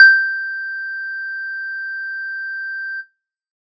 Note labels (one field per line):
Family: bass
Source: synthesizer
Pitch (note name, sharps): G6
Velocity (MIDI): 25